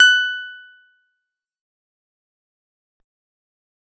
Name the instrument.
acoustic guitar